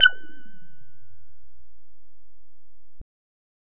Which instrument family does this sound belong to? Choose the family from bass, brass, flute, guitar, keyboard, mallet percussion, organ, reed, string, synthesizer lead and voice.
bass